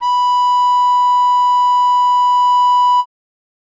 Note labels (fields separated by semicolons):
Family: reed; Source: acoustic; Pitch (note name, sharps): B5; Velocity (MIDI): 127